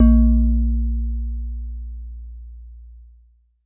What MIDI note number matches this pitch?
34